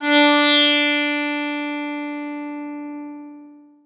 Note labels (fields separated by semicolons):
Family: guitar; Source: acoustic; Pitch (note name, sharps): D4; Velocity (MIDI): 75; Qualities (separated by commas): bright, long release, reverb